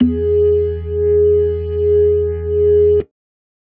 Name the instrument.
electronic organ